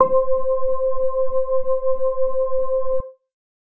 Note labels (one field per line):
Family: keyboard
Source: electronic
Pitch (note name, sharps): C5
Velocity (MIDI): 50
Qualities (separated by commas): distorted